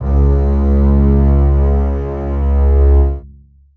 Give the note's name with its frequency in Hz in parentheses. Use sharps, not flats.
C#2 (69.3 Hz)